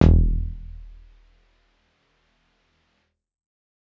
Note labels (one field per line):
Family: keyboard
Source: electronic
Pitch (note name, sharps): D#1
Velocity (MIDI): 100